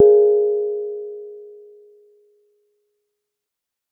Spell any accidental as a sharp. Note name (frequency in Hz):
G#4 (415.3 Hz)